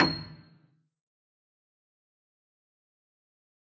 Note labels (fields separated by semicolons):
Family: keyboard; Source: acoustic; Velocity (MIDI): 75; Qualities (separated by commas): fast decay, percussive, reverb